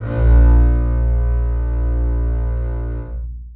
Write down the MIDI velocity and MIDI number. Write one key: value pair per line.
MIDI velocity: 127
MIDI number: 34